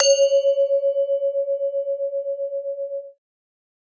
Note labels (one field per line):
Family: mallet percussion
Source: acoustic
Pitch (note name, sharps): C#5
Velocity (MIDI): 127